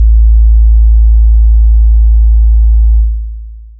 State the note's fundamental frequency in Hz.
55 Hz